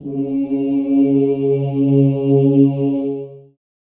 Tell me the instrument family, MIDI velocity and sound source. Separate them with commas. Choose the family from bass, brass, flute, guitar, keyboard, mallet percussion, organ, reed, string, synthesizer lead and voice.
voice, 75, acoustic